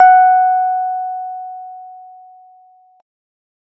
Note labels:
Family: keyboard; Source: electronic; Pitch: F#5; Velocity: 50

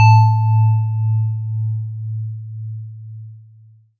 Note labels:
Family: mallet percussion; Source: acoustic; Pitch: A2; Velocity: 50; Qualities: long release

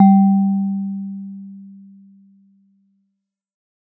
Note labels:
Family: mallet percussion; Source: acoustic; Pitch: G3; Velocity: 100; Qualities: dark

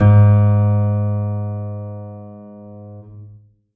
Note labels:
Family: keyboard; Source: acoustic; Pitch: G#2; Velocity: 100; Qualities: reverb

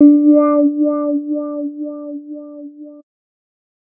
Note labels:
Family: bass; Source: synthesizer; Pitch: D4; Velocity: 25; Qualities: dark, distorted

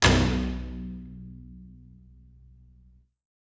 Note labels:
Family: string; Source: acoustic; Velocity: 127; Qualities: bright, reverb

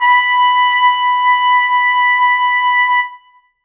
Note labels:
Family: brass; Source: acoustic; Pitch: B5; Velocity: 100; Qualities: bright, reverb

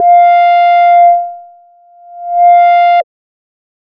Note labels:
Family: bass; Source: synthesizer; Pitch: F5; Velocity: 127; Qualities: distorted

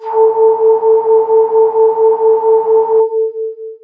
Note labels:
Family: voice; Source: synthesizer; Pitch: A4; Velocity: 75; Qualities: distorted, long release

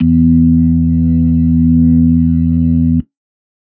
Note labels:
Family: organ; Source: electronic; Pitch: E2; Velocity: 100; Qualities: dark

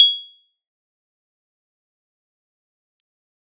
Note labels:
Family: keyboard; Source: electronic; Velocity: 127; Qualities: bright, fast decay, percussive

